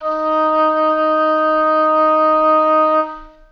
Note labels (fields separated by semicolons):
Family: reed; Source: acoustic; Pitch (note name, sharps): D#4; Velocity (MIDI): 50; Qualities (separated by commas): long release, reverb